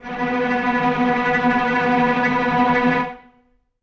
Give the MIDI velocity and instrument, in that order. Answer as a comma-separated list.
50, acoustic string instrument